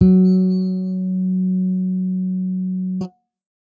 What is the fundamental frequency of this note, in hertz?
185 Hz